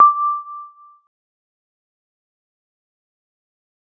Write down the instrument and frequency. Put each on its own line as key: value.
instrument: electronic keyboard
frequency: 1175 Hz